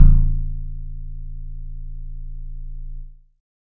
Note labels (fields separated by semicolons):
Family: guitar; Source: synthesizer; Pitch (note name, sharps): A0; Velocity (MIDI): 75; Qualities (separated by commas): dark